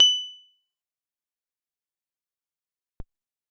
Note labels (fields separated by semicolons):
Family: guitar; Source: acoustic; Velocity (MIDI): 50; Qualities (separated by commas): bright, fast decay, percussive